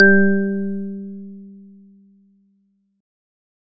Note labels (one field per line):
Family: organ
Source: electronic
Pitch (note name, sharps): G3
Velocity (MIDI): 127